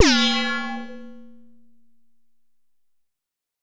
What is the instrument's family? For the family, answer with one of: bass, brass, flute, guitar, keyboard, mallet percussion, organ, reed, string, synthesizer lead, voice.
bass